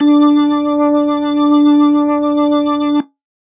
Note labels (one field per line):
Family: organ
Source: electronic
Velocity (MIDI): 100